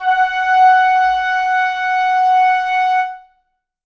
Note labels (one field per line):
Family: reed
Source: acoustic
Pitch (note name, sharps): F#5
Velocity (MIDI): 25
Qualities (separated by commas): reverb